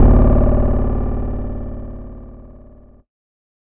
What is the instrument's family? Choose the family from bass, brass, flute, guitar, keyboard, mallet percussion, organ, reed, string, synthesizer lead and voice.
guitar